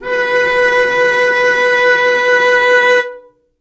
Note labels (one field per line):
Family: string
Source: acoustic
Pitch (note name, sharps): B4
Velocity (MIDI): 50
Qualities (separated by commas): reverb